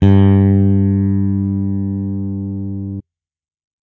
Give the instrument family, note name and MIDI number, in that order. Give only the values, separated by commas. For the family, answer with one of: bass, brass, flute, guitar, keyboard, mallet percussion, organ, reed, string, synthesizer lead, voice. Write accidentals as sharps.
bass, G2, 43